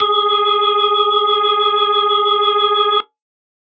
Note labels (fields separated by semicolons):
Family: organ; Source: electronic; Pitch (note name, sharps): G#4; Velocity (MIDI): 50; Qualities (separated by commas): bright